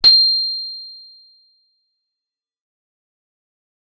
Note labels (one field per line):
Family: guitar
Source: acoustic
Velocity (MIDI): 75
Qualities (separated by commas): bright, distorted, fast decay